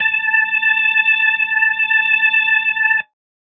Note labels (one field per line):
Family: organ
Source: electronic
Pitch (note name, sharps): A5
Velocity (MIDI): 25